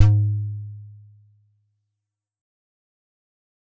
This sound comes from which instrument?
acoustic keyboard